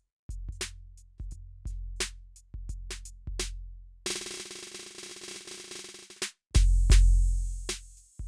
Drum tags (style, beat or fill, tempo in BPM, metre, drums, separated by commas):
rock, beat, 87 BPM, 4/4, crash, closed hi-hat, hi-hat pedal, snare, kick